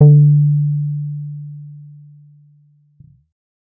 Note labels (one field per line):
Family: bass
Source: synthesizer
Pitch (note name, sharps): D3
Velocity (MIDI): 25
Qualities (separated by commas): dark